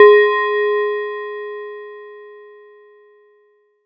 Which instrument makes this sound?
acoustic mallet percussion instrument